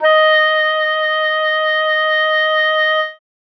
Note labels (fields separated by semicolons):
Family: reed; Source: acoustic; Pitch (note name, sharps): D#5; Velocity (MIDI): 100; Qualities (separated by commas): bright